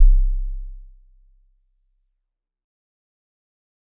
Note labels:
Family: mallet percussion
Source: acoustic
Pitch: C1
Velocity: 25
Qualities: dark, fast decay

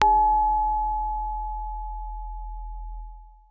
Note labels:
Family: keyboard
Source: acoustic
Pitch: E1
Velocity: 127

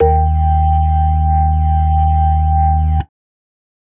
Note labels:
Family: organ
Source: electronic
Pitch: D#2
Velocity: 100

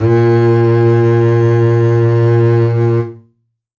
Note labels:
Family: string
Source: acoustic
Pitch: A#2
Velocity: 127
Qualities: reverb

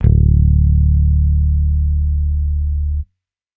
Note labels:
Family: bass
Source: electronic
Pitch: D1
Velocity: 25

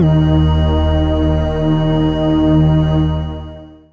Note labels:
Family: synthesizer lead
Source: synthesizer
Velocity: 100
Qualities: long release

